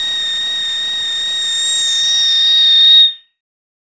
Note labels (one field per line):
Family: bass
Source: synthesizer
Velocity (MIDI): 50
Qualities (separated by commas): non-linear envelope